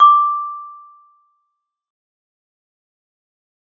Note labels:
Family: mallet percussion; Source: acoustic; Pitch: D6; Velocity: 50; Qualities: fast decay

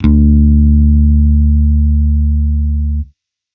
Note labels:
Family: bass; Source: electronic; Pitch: D2; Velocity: 75

